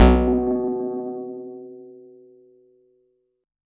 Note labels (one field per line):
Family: guitar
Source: electronic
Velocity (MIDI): 100